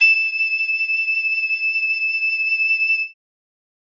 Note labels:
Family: flute; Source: acoustic; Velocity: 127; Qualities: bright

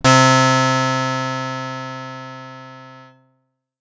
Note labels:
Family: guitar; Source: acoustic; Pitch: C3; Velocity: 127; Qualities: bright, distorted

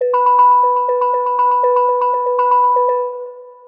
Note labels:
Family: mallet percussion; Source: synthesizer; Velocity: 25; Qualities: long release, multiphonic, percussive, tempo-synced

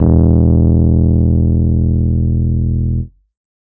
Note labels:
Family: keyboard; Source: electronic; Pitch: E1; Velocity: 127; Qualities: distorted

